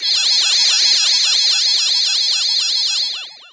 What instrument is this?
synthesizer voice